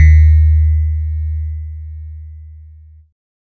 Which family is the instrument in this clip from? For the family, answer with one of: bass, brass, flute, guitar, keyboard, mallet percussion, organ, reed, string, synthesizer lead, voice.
keyboard